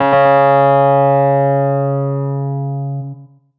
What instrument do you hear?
electronic keyboard